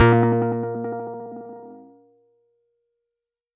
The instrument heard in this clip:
electronic guitar